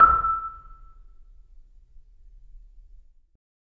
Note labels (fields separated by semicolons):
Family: mallet percussion; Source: acoustic; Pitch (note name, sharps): E6; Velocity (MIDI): 50; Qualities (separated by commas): percussive, reverb